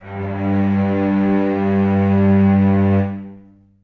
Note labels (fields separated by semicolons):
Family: string; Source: acoustic; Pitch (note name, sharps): G2; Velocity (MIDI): 50; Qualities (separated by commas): long release, reverb